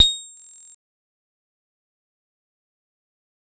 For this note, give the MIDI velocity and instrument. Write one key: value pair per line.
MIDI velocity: 25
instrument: acoustic mallet percussion instrument